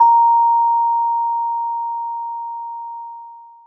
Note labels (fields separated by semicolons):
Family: mallet percussion; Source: acoustic; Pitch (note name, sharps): A#5; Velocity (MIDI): 25; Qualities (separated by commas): long release, reverb